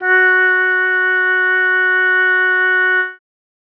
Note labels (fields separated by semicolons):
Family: reed; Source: acoustic; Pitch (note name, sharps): F#4; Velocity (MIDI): 25